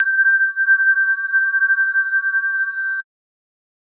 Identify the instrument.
electronic mallet percussion instrument